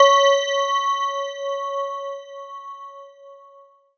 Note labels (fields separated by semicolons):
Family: mallet percussion; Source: electronic; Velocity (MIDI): 50; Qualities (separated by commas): long release